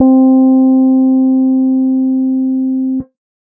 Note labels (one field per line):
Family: keyboard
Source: electronic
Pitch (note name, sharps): C4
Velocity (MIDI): 75